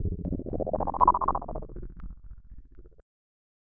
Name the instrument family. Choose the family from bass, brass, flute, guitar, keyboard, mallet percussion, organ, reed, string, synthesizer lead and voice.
keyboard